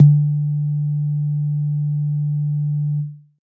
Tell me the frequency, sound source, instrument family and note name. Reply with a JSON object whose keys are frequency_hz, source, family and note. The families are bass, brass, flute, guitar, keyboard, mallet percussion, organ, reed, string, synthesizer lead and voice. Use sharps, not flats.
{"frequency_hz": 146.8, "source": "electronic", "family": "keyboard", "note": "D3"}